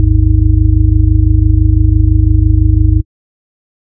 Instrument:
electronic organ